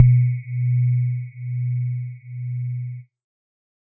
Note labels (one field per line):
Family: synthesizer lead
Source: synthesizer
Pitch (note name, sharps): B2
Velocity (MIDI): 25